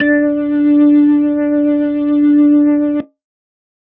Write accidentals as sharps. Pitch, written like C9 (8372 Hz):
D4 (293.7 Hz)